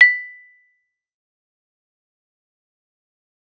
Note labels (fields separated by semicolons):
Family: mallet percussion; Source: acoustic; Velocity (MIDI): 75; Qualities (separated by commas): fast decay, percussive